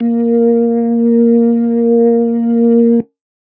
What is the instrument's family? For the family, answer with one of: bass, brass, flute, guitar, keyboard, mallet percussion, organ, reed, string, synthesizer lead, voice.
organ